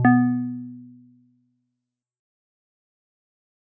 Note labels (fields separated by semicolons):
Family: mallet percussion; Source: acoustic; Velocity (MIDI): 50; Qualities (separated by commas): dark, fast decay, multiphonic